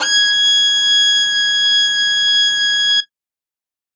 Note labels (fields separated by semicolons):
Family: string; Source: acoustic; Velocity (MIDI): 100